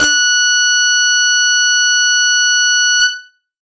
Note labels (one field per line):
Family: guitar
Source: electronic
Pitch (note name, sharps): F#6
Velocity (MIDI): 100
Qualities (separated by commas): distorted